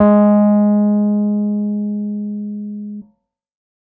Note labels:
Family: keyboard; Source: electronic; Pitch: G#3; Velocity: 75; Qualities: dark

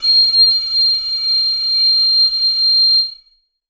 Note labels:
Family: reed; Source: acoustic; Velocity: 25; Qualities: bright, reverb

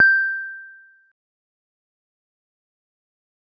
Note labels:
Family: guitar; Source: synthesizer; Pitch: G6; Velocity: 50; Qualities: dark, fast decay

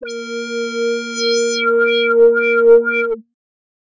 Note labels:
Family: bass; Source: synthesizer; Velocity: 100; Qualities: distorted, non-linear envelope

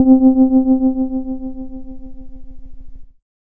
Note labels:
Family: keyboard; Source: electronic; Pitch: C4; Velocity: 25; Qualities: dark

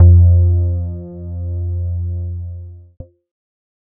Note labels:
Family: keyboard; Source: electronic; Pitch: F2; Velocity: 25; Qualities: dark, distorted

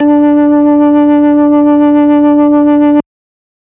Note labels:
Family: organ; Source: electronic; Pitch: D4; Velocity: 50; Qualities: distorted

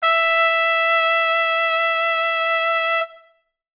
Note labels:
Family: brass; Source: acoustic; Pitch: E5; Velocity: 127; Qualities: bright

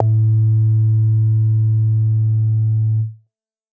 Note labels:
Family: bass; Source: synthesizer; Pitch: A2; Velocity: 25; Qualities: distorted

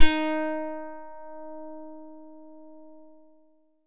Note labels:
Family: guitar; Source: synthesizer; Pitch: D#4; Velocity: 50; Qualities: bright

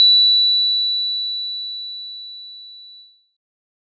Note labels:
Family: mallet percussion; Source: acoustic; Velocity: 127; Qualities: bright

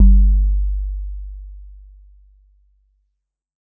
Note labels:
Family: mallet percussion; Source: acoustic; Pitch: G1; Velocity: 75; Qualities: dark

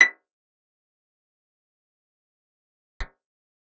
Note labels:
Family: guitar; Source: acoustic; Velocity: 25; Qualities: fast decay, percussive, reverb

